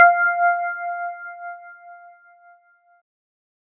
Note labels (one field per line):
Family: keyboard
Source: electronic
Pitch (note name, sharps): F5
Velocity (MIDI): 50